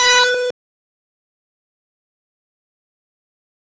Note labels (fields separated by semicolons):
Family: bass; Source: synthesizer; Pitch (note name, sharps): B4; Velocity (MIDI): 75; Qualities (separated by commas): bright, distorted, fast decay